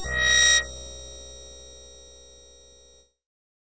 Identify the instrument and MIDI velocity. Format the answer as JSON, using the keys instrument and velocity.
{"instrument": "synthesizer keyboard", "velocity": 50}